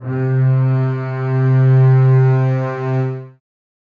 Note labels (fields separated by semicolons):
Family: string; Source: acoustic; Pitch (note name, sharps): C3; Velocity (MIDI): 50; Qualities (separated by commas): reverb